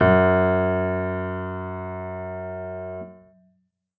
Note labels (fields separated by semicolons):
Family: keyboard; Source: acoustic; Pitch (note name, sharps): F#2; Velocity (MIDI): 100